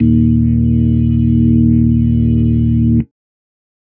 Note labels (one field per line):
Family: organ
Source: electronic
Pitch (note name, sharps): D#1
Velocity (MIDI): 100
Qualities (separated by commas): dark